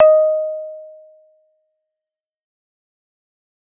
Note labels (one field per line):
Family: keyboard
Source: electronic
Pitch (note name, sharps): D#5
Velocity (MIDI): 75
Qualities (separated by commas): fast decay